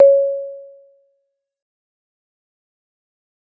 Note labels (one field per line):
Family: mallet percussion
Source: acoustic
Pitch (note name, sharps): C#5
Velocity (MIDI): 75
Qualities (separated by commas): fast decay, percussive